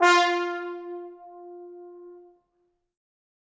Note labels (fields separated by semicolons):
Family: brass; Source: acoustic; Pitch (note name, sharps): F4; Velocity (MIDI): 127; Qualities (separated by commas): bright, reverb